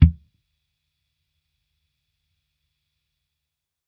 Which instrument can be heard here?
electronic bass